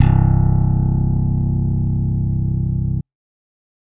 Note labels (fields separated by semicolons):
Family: bass; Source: electronic; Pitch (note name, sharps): C1; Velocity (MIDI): 127